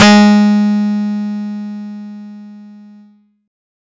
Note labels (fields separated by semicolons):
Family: guitar; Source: acoustic; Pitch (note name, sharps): G#3; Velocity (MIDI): 127; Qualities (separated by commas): bright